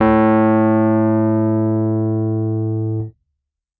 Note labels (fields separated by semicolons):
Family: keyboard; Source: electronic; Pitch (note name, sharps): A2; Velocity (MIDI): 127; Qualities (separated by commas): dark, distorted